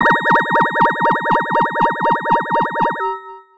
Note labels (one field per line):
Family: organ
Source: electronic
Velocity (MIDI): 75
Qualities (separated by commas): distorted